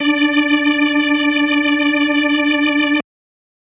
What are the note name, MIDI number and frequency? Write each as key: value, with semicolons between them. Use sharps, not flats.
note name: D4; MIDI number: 62; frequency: 293.7 Hz